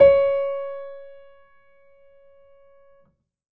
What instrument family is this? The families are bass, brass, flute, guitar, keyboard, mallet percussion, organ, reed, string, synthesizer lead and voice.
keyboard